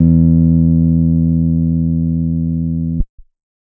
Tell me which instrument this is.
electronic keyboard